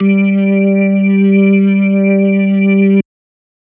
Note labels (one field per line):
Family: organ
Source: electronic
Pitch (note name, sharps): G3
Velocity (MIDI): 127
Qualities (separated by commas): distorted